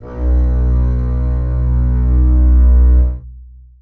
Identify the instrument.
acoustic string instrument